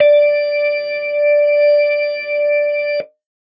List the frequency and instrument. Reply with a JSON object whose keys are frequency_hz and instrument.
{"frequency_hz": 587.3, "instrument": "electronic organ"}